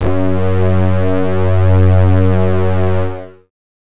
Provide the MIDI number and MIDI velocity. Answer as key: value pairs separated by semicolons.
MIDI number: 42; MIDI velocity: 25